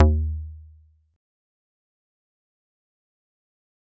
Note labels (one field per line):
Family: mallet percussion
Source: acoustic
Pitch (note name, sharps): D#2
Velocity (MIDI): 50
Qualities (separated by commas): fast decay, percussive